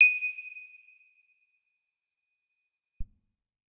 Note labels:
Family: guitar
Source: electronic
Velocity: 100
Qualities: bright, percussive, reverb

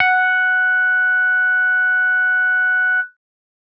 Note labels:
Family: bass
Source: synthesizer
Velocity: 75

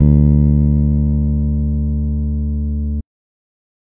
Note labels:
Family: bass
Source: electronic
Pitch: D2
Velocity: 75

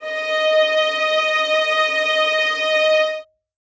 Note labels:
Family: string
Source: acoustic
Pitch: D#5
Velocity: 50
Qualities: reverb

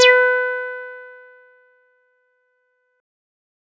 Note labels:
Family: bass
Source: synthesizer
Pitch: B4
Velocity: 127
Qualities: distorted

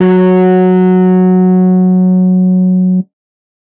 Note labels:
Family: guitar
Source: electronic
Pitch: F#3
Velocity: 100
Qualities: distorted

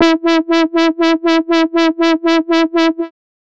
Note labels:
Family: bass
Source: synthesizer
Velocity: 100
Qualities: bright, distorted, tempo-synced

